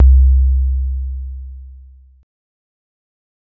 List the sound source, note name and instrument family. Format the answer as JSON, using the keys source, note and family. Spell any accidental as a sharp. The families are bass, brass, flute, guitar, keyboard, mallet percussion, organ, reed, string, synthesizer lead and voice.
{"source": "electronic", "note": "C2", "family": "keyboard"}